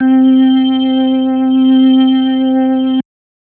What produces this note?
electronic organ